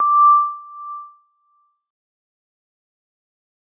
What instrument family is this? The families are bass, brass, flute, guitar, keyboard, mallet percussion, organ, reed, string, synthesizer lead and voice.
mallet percussion